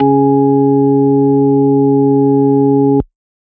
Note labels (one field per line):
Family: organ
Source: electronic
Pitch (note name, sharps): C#3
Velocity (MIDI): 75